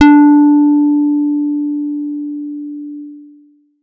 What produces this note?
electronic guitar